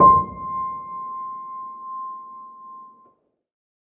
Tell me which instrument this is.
acoustic keyboard